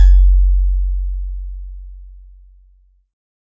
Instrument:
synthesizer keyboard